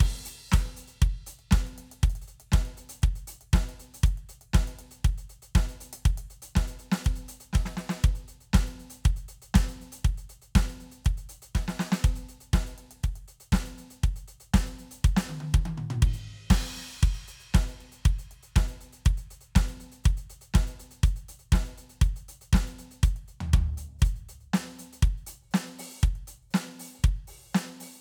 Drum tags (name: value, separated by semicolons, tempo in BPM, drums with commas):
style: disco; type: beat; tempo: 120 BPM; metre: 4/4; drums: crash, ride, closed hi-hat, open hi-hat, hi-hat pedal, snare, high tom, mid tom, floor tom, kick